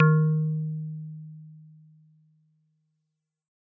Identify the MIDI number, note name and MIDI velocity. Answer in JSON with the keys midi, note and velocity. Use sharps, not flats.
{"midi": 51, "note": "D#3", "velocity": 100}